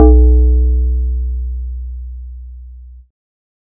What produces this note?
synthesizer bass